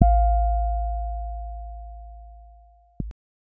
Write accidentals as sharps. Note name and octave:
F5